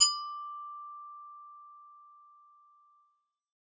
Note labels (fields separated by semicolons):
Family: bass; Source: synthesizer; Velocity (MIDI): 25; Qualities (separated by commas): distorted